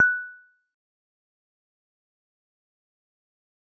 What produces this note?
acoustic mallet percussion instrument